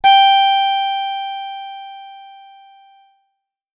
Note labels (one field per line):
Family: guitar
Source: acoustic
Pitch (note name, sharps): G5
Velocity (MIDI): 100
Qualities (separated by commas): bright, distorted